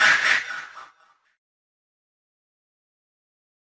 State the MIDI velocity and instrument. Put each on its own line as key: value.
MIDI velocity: 127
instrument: electronic keyboard